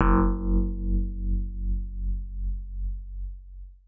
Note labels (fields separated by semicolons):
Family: guitar; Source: electronic; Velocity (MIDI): 127; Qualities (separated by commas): long release, reverb